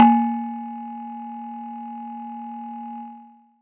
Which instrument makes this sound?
acoustic mallet percussion instrument